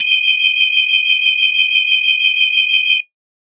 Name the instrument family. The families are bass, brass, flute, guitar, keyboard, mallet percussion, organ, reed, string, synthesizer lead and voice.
organ